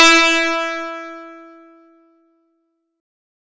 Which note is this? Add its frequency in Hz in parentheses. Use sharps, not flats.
E4 (329.6 Hz)